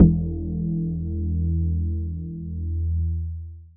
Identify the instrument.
electronic mallet percussion instrument